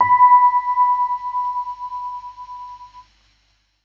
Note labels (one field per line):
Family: keyboard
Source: electronic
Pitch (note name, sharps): B5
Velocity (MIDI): 25